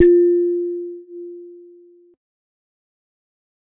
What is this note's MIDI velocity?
25